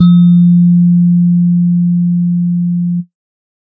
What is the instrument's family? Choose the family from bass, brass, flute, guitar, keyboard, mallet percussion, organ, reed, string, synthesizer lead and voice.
keyboard